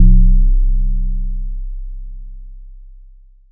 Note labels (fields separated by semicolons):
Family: mallet percussion; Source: electronic; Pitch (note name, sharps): C1; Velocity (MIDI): 50; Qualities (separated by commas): multiphonic